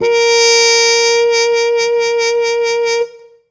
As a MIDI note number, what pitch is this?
70